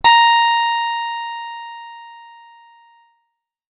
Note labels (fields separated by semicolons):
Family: guitar; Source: acoustic; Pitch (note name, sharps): A#5; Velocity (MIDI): 127; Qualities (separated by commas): bright, distorted